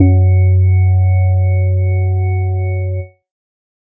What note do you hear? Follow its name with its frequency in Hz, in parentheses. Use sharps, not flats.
F#2 (92.5 Hz)